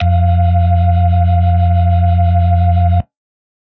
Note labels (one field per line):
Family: organ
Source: electronic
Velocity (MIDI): 75